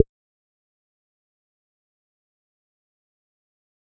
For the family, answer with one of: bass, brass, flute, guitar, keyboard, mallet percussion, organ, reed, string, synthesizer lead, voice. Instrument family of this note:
bass